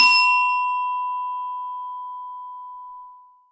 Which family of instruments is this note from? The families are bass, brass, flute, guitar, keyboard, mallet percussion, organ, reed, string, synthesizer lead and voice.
mallet percussion